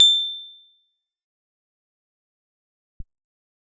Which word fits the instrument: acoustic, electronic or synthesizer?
electronic